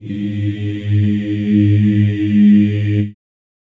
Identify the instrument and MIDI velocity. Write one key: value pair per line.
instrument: acoustic voice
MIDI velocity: 25